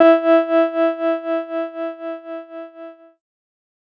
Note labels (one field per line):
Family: keyboard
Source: electronic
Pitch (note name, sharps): E4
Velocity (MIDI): 50